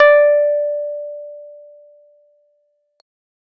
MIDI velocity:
100